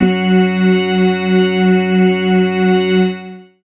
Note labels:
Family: organ; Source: electronic; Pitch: F#3; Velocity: 25; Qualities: long release, reverb

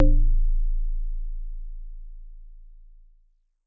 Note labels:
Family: mallet percussion; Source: acoustic; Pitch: A0; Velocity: 75

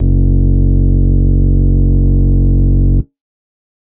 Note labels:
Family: organ; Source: electronic; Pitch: F#1; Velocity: 50; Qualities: distorted

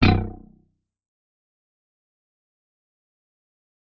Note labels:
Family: guitar; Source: electronic; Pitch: B0; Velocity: 100; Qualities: fast decay, percussive

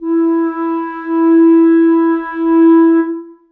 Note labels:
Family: reed; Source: acoustic; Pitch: E4; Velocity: 75; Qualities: reverb

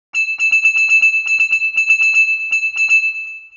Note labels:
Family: mallet percussion; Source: synthesizer; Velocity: 100; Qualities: long release, multiphonic, tempo-synced

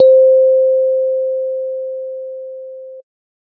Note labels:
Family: keyboard; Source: electronic; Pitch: C5; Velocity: 75

